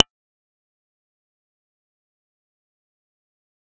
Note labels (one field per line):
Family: bass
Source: synthesizer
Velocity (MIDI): 127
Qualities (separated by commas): fast decay, percussive